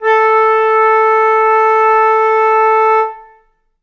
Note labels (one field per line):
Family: flute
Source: acoustic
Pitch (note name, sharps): A4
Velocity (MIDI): 75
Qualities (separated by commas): reverb